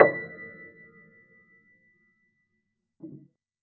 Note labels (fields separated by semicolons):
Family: keyboard; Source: acoustic; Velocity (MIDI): 50; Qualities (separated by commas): fast decay, percussive, reverb